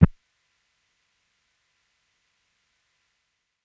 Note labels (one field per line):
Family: bass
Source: electronic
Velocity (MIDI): 25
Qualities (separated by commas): percussive